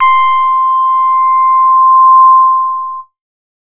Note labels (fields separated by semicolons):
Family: bass; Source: synthesizer; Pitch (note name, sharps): C6; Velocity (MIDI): 50; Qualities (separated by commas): distorted